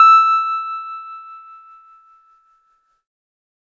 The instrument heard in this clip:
electronic keyboard